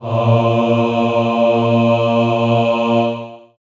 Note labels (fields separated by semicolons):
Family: voice; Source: acoustic; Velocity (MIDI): 75; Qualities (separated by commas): long release, reverb